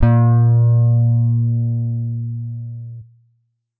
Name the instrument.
electronic guitar